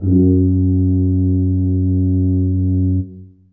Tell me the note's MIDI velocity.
50